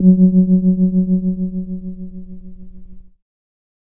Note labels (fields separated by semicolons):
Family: keyboard; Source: electronic; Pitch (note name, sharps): F#3; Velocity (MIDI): 25; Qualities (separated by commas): dark